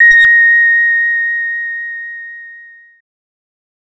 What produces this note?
synthesizer bass